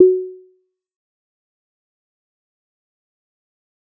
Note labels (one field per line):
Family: bass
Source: synthesizer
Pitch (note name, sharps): F#4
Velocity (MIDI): 50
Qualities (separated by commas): dark, fast decay, percussive